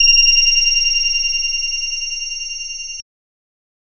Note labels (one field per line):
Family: bass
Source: synthesizer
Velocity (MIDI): 100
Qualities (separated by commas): bright, distorted, multiphonic